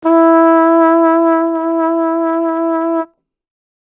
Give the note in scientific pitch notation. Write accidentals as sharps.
E4